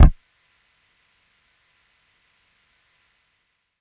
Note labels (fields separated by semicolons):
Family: bass; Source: electronic; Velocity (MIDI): 25; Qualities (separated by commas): percussive